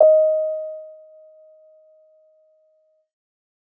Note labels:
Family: keyboard; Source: electronic; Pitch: D#5; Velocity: 75; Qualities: dark

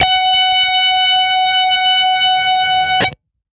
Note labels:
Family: guitar; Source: electronic; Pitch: F#5; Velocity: 127; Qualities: distorted

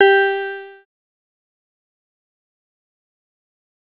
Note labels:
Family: synthesizer lead; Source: synthesizer; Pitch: G4; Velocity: 100; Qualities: distorted, fast decay

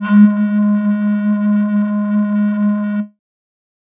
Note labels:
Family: flute; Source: synthesizer; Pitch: G#3; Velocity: 50; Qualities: distorted

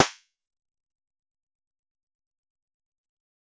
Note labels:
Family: guitar; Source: synthesizer; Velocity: 100; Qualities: fast decay, percussive

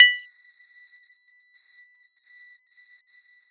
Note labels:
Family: mallet percussion; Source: acoustic; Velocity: 100; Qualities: multiphonic, percussive

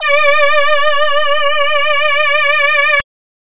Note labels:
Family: voice; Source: synthesizer; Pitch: D5; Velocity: 100

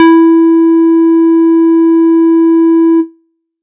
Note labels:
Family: bass; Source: synthesizer; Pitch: E4; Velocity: 50

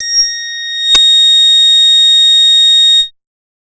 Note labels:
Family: bass; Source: synthesizer; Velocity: 75; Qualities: bright, distorted, multiphonic

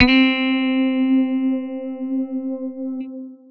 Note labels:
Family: guitar; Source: electronic; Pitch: C4; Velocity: 127; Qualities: bright, distorted, long release

